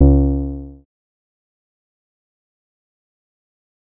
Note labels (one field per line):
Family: synthesizer lead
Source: synthesizer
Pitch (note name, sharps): C#2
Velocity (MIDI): 50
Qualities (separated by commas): distorted, fast decay